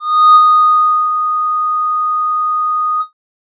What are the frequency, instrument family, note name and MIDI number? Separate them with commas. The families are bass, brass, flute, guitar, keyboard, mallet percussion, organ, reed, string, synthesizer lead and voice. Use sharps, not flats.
1245 Hz, bass, D#6, 87